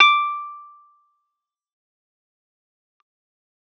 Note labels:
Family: keyboard; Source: electronic; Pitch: D6; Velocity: 127; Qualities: fast decay, percussive

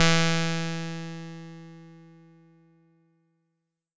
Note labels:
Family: bass; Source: synthesizer; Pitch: E3; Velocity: 127; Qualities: bright, distorted

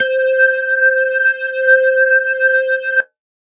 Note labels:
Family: organ; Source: electronic; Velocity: 50; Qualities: distorted

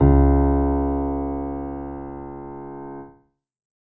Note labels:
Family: keyboard; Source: acoustic; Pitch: C#2; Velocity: 50; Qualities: reverb

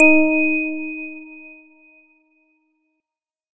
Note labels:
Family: organ; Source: electronic; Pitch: D#4; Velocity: 75

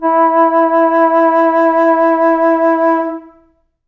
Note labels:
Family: flute; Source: acoustic; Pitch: E4; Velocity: 75; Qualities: reverb

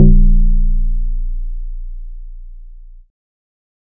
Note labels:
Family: bass; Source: synthesizer; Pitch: A#0; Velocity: 50

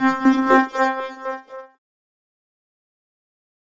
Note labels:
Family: keyboard; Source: electronic; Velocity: 50; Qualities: distorted, fast decay, non-linear envelope

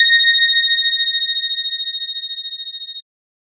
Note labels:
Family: bass; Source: synthesizer; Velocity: 100

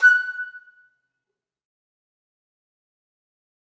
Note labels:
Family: flute; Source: acoustic; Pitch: F#6; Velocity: 100; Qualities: fast decay, percussive, reverb

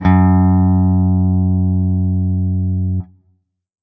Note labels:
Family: guitar; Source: electronic; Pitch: F#2; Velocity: 50; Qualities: distorted

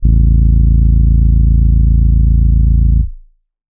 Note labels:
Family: keyboard; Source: electronic; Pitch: A0; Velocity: 25; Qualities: dark

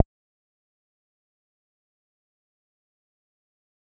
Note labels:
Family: bass; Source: synthesizer; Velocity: 25; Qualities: fast decay, percussive

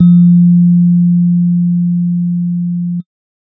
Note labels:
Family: keyboard; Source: electronic; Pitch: F3; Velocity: 25; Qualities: dark

